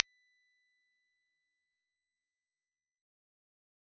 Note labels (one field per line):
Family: bass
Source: synthesizer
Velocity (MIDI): 50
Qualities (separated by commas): fast decay, percussive